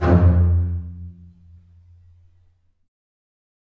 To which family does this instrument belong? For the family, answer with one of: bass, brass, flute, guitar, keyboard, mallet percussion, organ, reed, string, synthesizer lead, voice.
string